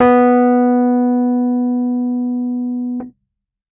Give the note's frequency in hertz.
246.9 Hz